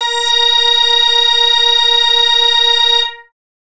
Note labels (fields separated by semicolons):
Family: bass; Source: synthesizer; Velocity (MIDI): 127; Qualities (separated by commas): bright, distorted